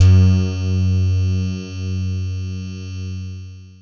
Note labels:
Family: guitar; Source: synthesizer; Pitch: F#2; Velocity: 100; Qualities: long release

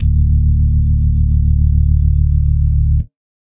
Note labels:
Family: organ; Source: electronic; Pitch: D1; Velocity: 127; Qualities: dark, reverb

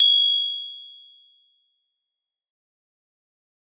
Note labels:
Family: mallet percussion; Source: acoustic; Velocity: 100; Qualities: bright, fast decay

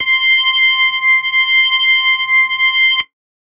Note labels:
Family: organ; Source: electronic; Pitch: C6; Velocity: 75

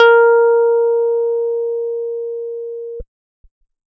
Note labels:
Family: keyboard; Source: electronic; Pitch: A#4; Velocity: 127

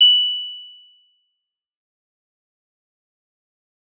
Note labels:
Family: guitar; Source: electronic; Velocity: 127; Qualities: bright, fast decay, percussive

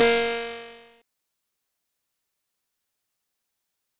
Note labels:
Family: guitar; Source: electronic; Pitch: A#3; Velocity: 127; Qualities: bright, distorted, fast decay

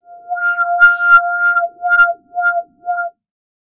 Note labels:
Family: bass; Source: synthesizer; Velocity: 25; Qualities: distorted, non-linear envelope

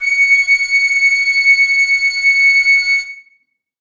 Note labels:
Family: reed; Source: acoustic; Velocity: 50; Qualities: reverb

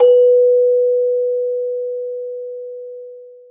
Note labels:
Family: mallet percussion; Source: acoustic; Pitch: B4; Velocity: 75; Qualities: long release, reverb

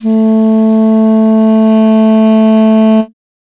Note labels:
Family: reed; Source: acoustic; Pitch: A3; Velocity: 75

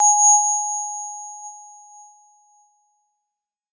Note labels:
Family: keyboard; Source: electronic; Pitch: G#5; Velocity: 50; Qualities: bright

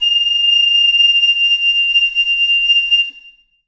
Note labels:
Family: flute; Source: acoustic; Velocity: 75; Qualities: bright, reverb

